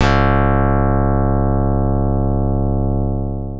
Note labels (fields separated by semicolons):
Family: keyboard; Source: electronic; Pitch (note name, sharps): C#1; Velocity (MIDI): 50; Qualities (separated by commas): bright, long release